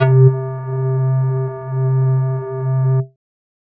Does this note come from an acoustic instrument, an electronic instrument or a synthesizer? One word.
synthesizer